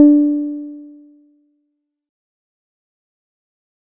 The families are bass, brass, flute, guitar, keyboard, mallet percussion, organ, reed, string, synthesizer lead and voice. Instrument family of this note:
guitar